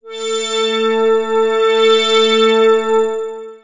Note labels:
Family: synthesizer lead; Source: synthesizer; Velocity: 100; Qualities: bright, long release, non-linear envelope

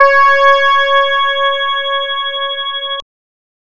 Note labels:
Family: bass; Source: synthesizer; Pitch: C#5; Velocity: 50; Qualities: distorted, multiphonic

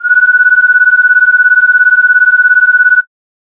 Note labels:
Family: flute; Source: synthesizer; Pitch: F#6; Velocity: 100

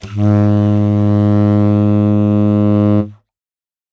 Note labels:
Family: reed; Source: acoustic; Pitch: G#2; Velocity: 25

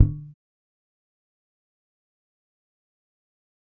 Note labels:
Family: bass; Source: electronic; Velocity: 25; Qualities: fast decay, percussive

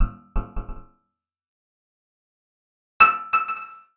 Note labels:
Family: guitar; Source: acoustic; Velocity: 25; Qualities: percussive, reverb

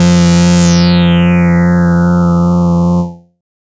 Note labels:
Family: bass; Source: synthesizer; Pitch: F2; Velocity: 100; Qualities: bright, distorted, non-linear envelope

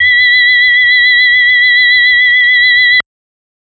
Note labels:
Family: organ; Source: electronic; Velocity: 100; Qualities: multiphonic

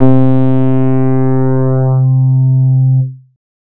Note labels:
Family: bass; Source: synthesizer; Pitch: C3; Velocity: 25; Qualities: distorted

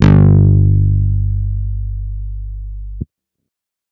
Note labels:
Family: guitar; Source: electronic; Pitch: G1; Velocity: 50; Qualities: bright, distorted

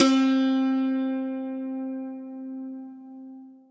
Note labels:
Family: guitar; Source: acoustic; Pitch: C4; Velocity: 127; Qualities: bright, long release, reverb

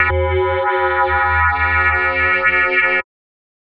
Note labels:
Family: mallet percussion; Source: electronic; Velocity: 127; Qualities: multiphonic, non-linear envelope

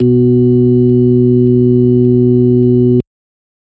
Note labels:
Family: organ; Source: electronic; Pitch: B2; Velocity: 25

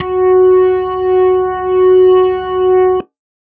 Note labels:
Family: organ; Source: electronic; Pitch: F#4; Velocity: 25

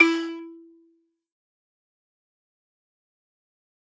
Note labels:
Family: mallet percussion; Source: acoustic; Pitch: E4; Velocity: 75; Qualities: fast decay, percussive, reverb

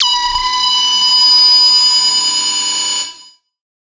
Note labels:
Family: synthesizer lead; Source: synthesizer; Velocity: 100; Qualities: bright, distorted, multiphonic, non-linear envelope

